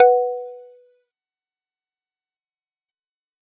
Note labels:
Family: mallet percussion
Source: acoustic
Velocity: 100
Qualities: multiphonic, percussive

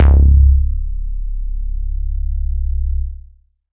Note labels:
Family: bass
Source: synthesizer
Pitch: C#1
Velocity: 25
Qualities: distorted

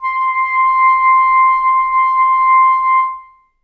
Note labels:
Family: reed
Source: acoustic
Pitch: C6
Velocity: 75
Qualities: reverb

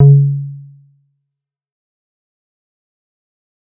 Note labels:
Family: bass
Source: synthesizer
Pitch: C#3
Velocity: 75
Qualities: dark, fast decay, percussive

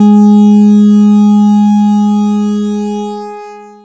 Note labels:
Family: bass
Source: synthesizer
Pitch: G#3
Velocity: 127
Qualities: bright, distorted, long release

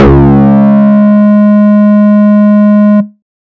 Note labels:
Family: bass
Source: synthesizer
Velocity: 75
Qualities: distorted

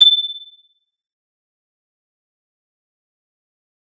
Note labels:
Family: guitar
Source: electronic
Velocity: 25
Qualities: bright, fast decay, multiphonic, non-linear envelope, percussive

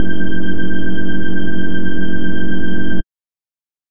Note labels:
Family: bass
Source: synthesizer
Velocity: 75

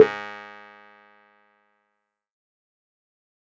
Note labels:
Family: keyboard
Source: electronic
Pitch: G#2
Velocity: 100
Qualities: fast decay, percussive

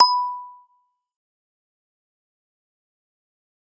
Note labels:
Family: mallet percussion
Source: acoustic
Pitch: B5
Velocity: 127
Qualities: fast decay, percussive

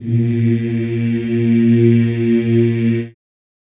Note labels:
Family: voice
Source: acoustic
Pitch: A#2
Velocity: 50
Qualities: reverb

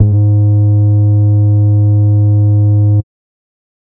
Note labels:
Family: bass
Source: synthesizer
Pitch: G#2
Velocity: 75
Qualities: dark, distorted, tempo-synced

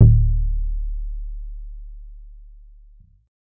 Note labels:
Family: bass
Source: synthesizer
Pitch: D1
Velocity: 50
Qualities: dark

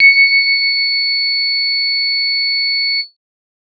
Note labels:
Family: bass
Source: synthesizer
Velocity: 100

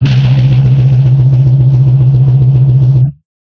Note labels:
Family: guitar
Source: electronic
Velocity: 75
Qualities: bright, distorted

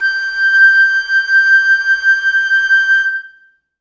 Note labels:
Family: flute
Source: acoustic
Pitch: G6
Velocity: 127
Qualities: reverb

